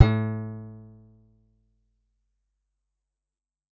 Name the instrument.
acoustic guitar